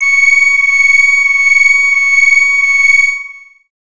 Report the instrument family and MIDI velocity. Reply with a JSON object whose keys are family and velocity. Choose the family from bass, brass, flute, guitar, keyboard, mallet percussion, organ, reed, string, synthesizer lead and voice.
{"family": "bass", "velocity": 25}